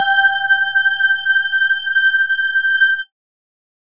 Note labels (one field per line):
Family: mallet percussion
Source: electronic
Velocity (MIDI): 50